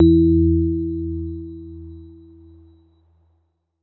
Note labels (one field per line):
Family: keyboard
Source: electronic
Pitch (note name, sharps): E2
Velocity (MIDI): 127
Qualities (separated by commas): dark